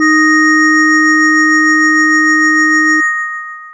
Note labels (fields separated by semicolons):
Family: mallet percussion; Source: electronic; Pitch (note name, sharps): D#4; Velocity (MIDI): 50; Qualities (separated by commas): long release